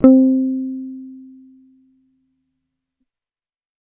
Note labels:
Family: bass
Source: electronic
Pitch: C4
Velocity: 25

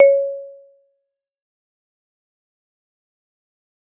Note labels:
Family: mallet percussion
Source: acoustic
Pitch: C#5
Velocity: 50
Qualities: fast decay, percussive

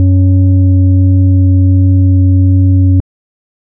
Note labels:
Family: organ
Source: electronic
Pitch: F#2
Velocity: 100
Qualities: dark

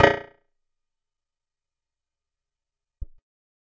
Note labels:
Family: guitar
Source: acoustic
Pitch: A#0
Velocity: 25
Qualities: fast decay, percussive

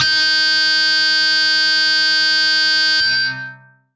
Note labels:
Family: guitar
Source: electronic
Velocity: 50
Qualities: bright, distorted, long release

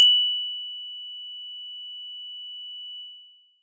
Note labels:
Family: mallet percussion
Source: acoustic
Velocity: 25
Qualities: bright, distorted

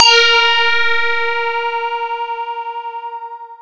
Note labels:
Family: mallet percussion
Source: electronic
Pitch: A#4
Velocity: 50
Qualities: bright, distorted, long release, non-linear envelope

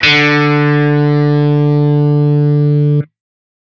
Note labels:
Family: guitar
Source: electronic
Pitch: D3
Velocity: 100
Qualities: bright, distorted

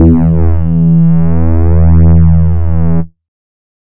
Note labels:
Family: bass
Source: synthesizer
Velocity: 25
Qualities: distorted

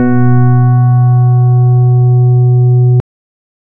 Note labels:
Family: organ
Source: electronic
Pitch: B2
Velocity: 127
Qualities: dark

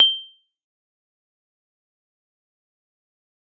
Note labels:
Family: mallet percussion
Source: acoustic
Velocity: 25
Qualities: fast decay, percussive

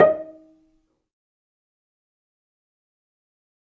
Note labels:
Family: string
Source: acoustic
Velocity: 75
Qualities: fast decay, percussive, reverb

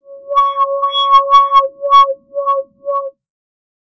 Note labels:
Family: bass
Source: synthesizer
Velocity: 25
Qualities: distorted, non-linear envelope

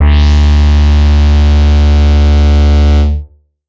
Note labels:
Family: bass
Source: synthesizer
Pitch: D2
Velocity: 75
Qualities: distorted

